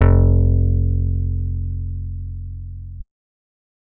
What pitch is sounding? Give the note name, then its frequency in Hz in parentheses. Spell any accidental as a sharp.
F1 (43.65 Hz)